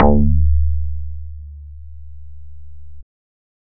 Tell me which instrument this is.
synthesizer bass